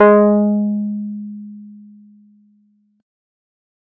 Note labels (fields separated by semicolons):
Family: keyboard; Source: electronic; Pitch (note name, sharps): G#3; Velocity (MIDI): 75